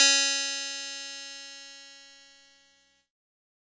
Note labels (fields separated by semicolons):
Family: keyboard; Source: electronic; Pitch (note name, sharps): C#4; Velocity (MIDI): 100; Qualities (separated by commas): bright, distorted